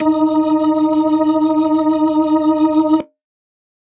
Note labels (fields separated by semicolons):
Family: organ; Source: electronic; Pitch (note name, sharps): D#4; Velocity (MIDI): 75; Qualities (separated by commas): reverb